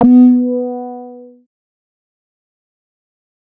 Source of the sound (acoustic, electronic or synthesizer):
synthesizer